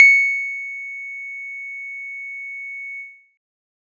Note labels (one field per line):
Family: guitar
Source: synthesizer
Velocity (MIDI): 127